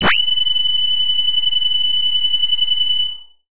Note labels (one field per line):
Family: bass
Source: synthesizer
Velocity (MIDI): 100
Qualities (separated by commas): bright, distorted